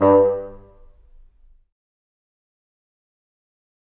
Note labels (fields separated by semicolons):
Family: reed; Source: acoustic; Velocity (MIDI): 75; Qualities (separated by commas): fast decay, percussive, reverb